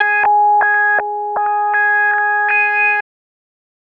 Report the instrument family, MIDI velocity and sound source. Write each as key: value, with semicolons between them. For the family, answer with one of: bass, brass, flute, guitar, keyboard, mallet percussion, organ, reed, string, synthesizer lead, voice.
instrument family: bass; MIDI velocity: 127; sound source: synthesizer